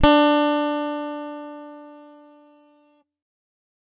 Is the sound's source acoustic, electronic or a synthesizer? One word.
electronic